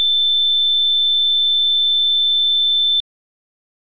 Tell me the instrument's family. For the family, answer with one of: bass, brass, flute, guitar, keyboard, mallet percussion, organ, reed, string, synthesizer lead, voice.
organ